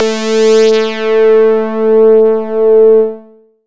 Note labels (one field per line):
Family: bass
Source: synthesizer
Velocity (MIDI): 100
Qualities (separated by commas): bright, distorted